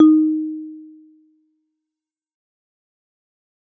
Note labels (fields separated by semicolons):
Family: mallet percussion; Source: acoustic; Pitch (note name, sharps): D#4; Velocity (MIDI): 75; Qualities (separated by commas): fast decay